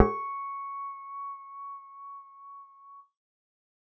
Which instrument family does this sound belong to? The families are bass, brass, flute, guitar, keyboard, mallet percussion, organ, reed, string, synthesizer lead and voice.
bass